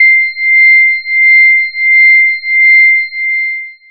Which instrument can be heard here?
synthesizer bass